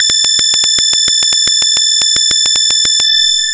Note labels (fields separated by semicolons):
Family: bass; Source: synthesizer; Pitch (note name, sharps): A6; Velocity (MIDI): 127; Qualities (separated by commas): bright, distorted, long release